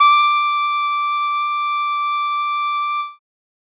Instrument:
acoustic brass instrument